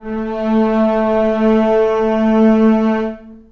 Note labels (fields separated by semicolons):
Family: string; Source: acoustic; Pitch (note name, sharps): A3; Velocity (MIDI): 25; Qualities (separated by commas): long release, reverb